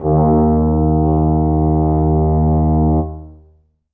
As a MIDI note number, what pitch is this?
39